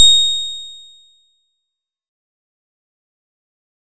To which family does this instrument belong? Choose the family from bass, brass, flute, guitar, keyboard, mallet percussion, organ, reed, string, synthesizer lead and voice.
guitar